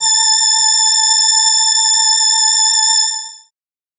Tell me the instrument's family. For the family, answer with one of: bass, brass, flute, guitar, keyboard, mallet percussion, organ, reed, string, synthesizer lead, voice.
keyboard